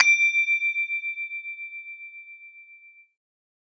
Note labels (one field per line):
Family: mallet percussion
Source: acoustic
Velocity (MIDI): 75